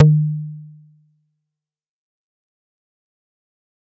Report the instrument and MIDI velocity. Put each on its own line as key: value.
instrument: synthesizer bass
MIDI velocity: 100